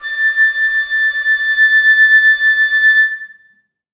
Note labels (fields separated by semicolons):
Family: flute; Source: acoustic; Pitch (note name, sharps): A6; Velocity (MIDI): 50; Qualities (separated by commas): reverb